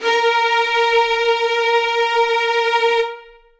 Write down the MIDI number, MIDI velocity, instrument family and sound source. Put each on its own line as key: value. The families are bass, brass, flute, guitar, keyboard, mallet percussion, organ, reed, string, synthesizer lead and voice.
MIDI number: 70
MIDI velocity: 127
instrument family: string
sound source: acoustic